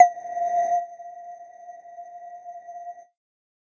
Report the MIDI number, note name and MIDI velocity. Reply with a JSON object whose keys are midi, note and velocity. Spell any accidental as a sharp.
{"midi": 77, "note": "F5", "velocity": 100}